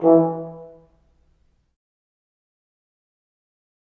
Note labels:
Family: brass; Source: acoustic; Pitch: E3; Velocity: 50; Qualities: dark, fast decay, percussive, reverb

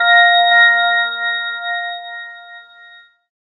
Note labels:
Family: keyboard; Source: synthesizer; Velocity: 50

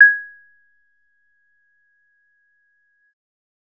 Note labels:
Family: bass; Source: synthesizer; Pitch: G#6; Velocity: 50; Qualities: percussive

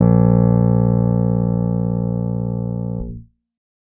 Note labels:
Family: guitar; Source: electronic; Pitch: A#1; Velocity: 50; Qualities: reverb

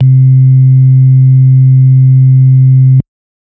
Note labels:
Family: organ; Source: electronic; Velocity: 25; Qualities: dark

